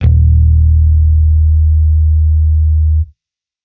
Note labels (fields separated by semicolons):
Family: bass; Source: electronic; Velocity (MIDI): 127